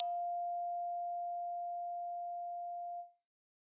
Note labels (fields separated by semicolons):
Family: keyboard; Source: acoustic; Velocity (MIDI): 127; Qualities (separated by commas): bright, percussive